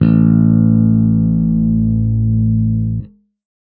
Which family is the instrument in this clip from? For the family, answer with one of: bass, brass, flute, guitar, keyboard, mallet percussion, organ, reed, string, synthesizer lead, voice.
bass